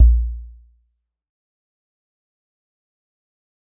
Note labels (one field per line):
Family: mallet percussion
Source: acoustic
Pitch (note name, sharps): A#1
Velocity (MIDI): 50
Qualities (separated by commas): dark, fast decay, percussive